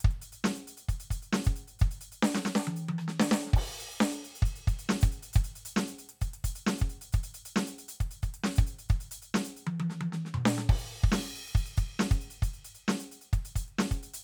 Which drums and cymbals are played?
crash, closed hi-hat, snare, cross-stick, high tom, mid tom and kick